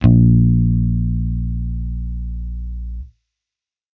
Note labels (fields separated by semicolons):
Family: bass; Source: electronic; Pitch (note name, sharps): A#1; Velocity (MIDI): 50; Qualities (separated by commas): distorted